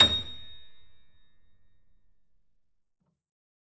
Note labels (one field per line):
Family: keyboard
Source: acoustic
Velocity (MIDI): 100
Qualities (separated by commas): reverb